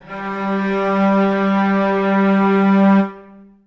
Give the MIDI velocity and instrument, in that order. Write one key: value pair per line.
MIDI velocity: 25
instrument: acoustic string instrument